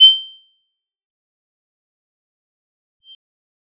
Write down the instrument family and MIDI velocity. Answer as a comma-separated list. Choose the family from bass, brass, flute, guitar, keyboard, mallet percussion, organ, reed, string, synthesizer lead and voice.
bass, 50